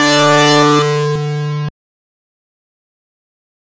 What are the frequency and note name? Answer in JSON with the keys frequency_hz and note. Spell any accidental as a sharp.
{"frequency_hz": 146.8, "note": "D3"}